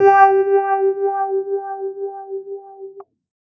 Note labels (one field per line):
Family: keyboard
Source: electronic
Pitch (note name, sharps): G4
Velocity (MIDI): 25